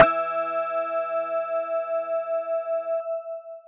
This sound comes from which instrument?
electronic mallet percussion instrument